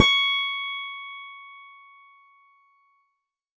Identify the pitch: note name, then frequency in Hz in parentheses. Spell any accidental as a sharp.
C#6 (1109 Hz)